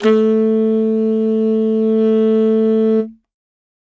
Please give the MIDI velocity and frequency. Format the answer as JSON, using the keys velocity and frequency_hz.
{"velocity": 25, "frequency_hz": 220}